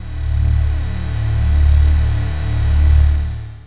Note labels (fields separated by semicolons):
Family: voice; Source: synthesizer; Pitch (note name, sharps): D1; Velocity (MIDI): 25; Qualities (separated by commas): distorted, long release